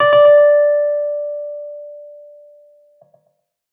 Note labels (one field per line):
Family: keyboard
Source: electronic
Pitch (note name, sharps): D5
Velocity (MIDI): 127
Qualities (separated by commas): tempo-synced